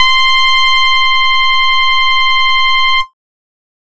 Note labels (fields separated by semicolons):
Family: bass; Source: synthesizer; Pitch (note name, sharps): C6; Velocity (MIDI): 100; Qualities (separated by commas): bright, distorted, multiphonic, tempo-synced